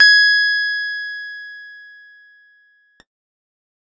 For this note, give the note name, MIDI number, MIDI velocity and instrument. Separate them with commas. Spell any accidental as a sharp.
G#6, 92, 127, electronic keyboard